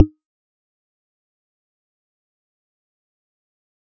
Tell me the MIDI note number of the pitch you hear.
63